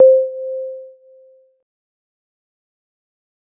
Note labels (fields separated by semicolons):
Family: keyboard; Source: electronic; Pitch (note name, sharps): C5; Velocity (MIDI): 25; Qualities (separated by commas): dark, fast decay